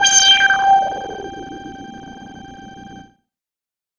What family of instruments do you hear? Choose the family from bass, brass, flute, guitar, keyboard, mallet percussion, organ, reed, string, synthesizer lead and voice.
bass